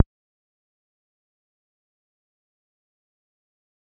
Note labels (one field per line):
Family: bass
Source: synthesizer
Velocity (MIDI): 127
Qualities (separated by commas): fast decay, percussive